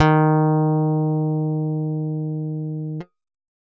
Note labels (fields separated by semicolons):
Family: guitar; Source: acoustic; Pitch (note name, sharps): D#3; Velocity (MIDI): 100